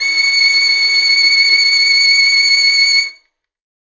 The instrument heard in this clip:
acoustic string instrument